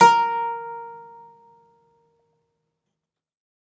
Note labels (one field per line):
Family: guitar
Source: acoustic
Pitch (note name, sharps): A#4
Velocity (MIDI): 127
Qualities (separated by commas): reverb